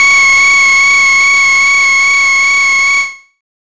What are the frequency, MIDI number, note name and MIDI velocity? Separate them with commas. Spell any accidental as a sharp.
1109 Hz, 85, C#6, 127